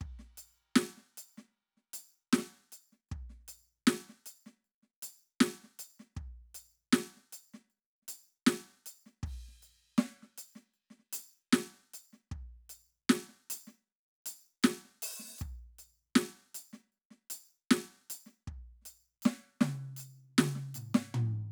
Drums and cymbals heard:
crash, percussion, snare, mid tom, floor tom and kick